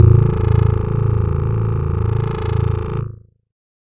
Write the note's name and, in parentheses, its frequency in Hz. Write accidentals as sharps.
A0 (27.5 Hz)